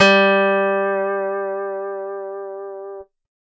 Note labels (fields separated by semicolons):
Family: guitar; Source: acoustic; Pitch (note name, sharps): G3; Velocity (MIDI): 127